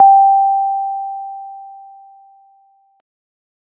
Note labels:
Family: keyboard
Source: electronic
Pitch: G5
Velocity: 50

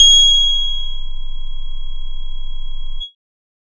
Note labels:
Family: bass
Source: synthesizer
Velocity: 50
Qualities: bright, distorted, multiphonic, tempo-synced

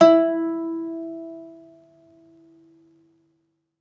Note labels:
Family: guitar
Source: acoustic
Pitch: E4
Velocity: 100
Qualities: reverb

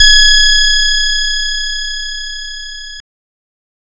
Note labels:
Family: guitar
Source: synthesizer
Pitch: G#6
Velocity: 75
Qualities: bright, distorted

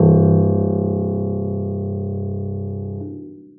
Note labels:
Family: keyboard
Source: acoustic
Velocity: 25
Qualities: long release, reverb

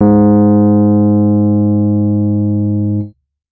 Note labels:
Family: keyboard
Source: electronic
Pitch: G#2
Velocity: 100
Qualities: dark, distorted

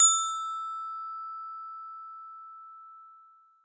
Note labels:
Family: mallet percussion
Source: acoustic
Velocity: 127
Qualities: bright, reverb

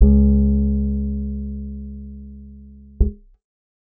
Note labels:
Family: guitar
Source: acoustic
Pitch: C#2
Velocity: 25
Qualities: dark

